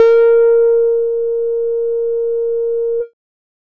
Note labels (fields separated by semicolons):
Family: bass; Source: synthesizer; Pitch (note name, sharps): A#4; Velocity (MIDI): 100; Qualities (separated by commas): distorted